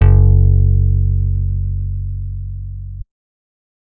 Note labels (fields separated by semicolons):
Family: guitar; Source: acoustic; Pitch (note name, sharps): F#1; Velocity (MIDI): 50